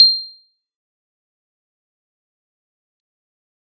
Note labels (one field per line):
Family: keyboard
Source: electronic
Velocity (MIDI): 75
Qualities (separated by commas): fast decay, percussive